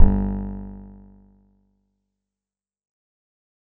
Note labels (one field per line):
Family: guitar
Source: acoustic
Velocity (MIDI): 75